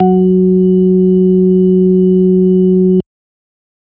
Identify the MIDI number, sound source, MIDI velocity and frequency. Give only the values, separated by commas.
54, electronic, 127, 185 Hz